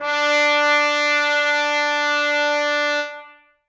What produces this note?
acoustic brass instrument